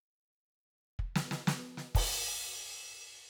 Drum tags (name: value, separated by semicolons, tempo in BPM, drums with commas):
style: jazz; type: beat; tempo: 120 BPM; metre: 4/4; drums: crash, snare, kick